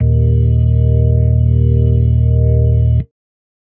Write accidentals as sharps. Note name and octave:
D#1